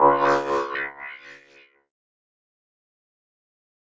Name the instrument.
electronic keyboard